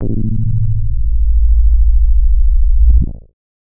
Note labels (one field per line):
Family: bass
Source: synthesizer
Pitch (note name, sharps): A-1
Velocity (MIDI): 50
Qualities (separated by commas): distorted, multiphonic